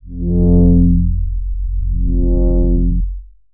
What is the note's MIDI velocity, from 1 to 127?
25